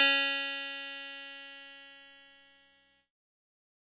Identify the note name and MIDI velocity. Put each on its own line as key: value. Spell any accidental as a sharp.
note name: C#4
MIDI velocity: 75